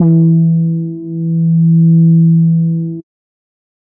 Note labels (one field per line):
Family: bass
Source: synthesizer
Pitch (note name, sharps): E3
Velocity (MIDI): 25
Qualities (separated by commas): dark